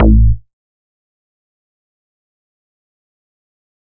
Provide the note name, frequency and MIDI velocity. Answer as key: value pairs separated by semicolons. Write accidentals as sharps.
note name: A1; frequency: 55 Hz; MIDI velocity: 50